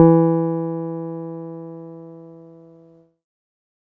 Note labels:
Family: keyboard; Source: electronic; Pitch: E3; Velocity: 50; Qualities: dark

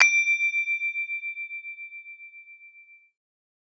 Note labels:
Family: mallet percussion; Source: acoustic; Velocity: 50

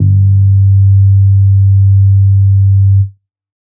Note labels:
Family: bass; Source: synthesizer; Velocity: 50; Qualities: dark

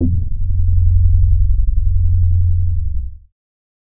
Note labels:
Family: bass; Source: synthesizer; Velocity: 25; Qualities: distorted

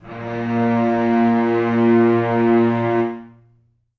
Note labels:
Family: string; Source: acoustic; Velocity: 25; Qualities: reverb

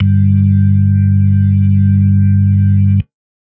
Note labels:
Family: organ; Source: electronic; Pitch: G2; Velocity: 25; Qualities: dark

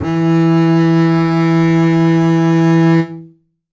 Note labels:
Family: string; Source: acoustic; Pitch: E3; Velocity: 75; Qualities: reverb

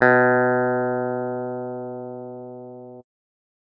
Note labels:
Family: keyboard; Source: electronic; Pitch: B2; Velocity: 75

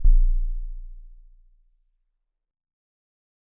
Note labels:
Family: mallet percussion; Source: acoustic; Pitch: A#0; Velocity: 25; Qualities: dark, fast decay, multiphonic

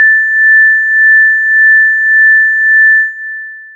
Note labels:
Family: synthesizer lead; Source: synthesizer; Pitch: A6; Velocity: 25; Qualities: long release

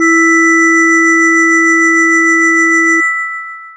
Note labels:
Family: mallet percussion; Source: electronic; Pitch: E4; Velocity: 50; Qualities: long release

